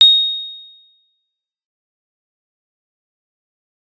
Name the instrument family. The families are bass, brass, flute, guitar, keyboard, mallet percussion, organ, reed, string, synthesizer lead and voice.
guitar